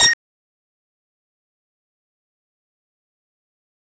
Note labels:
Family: bass; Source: synthesizer; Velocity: 127; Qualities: fast decay, percussive

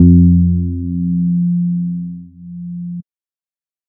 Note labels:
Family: bass; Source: synthesizer; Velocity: 75

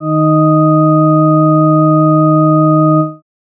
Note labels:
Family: organ; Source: electronic; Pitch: D#3; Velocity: 50

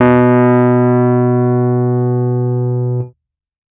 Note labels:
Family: keyboard; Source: electronic; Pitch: B2; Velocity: 127; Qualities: dark

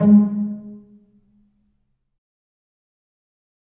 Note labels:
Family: string; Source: acoustic; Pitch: G#3; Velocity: 100; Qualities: dark, fast decay, reverb

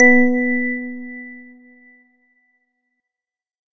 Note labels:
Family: organ; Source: electronic; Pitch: B3; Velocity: 75

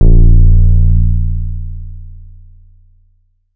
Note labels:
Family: bass; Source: synthesizer; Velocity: 100; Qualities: dark

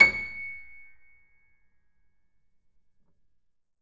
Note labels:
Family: keyboard; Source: acoustic; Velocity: 127; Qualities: reverb

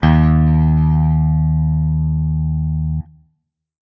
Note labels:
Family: guitar; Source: electronic; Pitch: D#2; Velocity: 100; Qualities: distorted

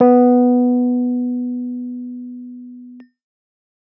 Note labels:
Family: keyboard; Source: electronic; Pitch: B3; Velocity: 100; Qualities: dark

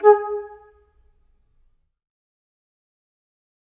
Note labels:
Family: flute; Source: acoustic; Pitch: G#4; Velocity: 50; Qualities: fast decay, percussive, reverb

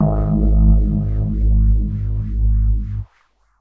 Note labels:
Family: keyboard; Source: electronic; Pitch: G#1; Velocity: 50; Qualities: dark, non-linear envelope

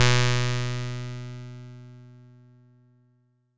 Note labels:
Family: bass; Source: synthesizer; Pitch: B2; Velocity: 25; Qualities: bright, distorted

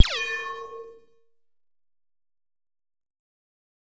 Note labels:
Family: bass; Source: synthesizer; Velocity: 127; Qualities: bright, distorted

